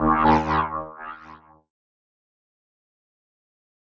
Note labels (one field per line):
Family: keyboard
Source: electronic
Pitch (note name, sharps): D#2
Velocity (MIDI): 75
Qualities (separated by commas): distorted, fast decay, non-linear envelope